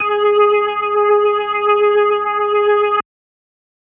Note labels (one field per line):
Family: organ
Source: electronic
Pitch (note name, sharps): G#4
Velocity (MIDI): 127